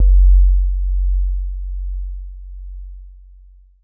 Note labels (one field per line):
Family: keyboard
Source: electronic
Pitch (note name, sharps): F#1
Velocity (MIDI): 100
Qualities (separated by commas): dark, long release